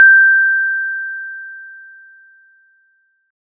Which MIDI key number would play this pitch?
91